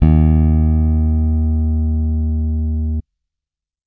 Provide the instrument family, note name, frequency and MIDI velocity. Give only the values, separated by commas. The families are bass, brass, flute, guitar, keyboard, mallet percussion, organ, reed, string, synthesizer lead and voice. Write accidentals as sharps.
bass, D#2, 77.78 Hz, 50